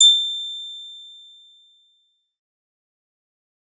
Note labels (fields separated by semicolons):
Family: synthesizer lead; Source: synthesizer; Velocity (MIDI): 25; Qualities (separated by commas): bright, distorted, fast decay